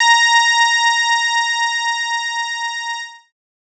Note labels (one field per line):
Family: bass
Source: synthesizer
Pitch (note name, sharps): A#5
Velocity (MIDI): 100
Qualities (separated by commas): bright, distorted